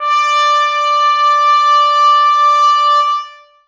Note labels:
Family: brass; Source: acoustic; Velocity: 127; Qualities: bright, long release, reverb

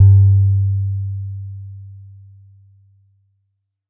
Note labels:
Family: mallet percussion; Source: acoustic; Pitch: G2; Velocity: 25; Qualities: dark

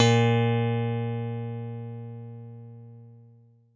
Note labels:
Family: guitar; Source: synthesizer; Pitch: A#2; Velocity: 127; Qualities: dark

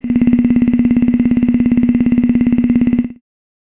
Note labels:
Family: voice; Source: synthesizer; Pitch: C#0; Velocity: 25; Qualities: bright

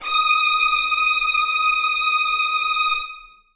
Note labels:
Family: string; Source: acoustic; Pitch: D#6; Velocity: 100; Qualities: bright, reverb

